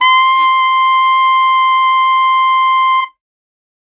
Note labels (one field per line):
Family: reed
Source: acoustic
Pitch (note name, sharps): C6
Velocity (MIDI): 100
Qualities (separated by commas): bright